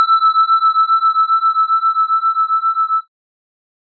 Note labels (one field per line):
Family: organ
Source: electronic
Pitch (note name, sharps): E6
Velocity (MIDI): 100